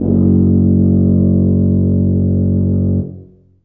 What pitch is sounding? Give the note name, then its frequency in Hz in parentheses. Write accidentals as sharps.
F#1 (46.25 Hz)